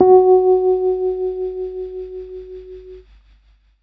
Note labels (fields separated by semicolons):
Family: keyboard; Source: electronic; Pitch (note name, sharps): F#4; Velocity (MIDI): 50